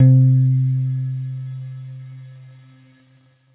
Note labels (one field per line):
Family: guitar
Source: electronic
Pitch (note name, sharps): C3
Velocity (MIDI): 100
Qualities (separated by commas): dark